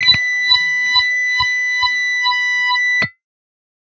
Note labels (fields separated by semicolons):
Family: guitar; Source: electronic; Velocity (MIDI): 25; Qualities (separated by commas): bright, distorted